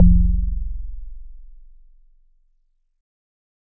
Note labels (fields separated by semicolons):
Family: organ; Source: electronic; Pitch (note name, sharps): F0; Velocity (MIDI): 50